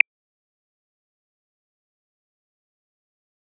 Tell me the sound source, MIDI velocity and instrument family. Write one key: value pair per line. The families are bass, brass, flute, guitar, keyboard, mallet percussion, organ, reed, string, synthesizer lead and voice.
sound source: synthesizer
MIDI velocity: 127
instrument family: bass